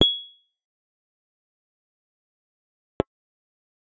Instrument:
synthesizer bass